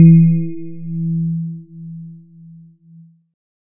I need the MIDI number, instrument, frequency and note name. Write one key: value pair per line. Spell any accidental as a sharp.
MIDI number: 52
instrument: electronic keyboard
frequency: 164.8 Hz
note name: E3